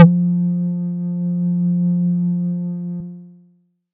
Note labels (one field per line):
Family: bass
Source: synthesizer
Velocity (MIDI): 25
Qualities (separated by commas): multiphonic